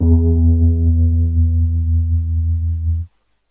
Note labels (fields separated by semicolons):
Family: keyboard; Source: electronic; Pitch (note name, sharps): E2; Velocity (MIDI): 50; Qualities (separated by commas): dark